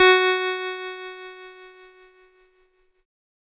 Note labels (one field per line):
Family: keyboard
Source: electronic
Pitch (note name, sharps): F#4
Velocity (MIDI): 75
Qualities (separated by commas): bright, distorted